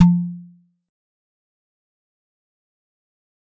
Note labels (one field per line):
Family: mallet percussion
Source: acoustic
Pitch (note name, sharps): F3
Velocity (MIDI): 50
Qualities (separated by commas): dark, fast decay, percussive